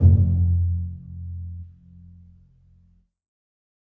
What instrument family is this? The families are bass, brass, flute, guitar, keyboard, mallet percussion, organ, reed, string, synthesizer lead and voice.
string